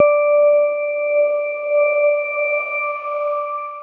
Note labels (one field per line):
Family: keyboard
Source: electronic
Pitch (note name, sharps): D5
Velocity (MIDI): 25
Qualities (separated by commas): dark, long release